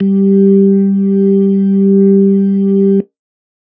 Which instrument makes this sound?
electronic organ